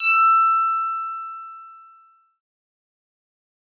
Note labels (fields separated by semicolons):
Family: synthesizer lead; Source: synthesizer; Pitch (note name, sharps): E6; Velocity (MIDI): 100; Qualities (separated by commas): distorted, fast decay